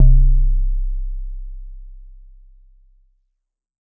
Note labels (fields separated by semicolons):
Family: mallet percussion; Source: acoustic; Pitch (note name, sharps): C1; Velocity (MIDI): 100; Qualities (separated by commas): dark